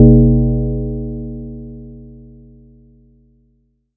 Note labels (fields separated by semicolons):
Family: mallet percussion; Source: acoustic; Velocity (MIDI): 50; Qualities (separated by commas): multiphonic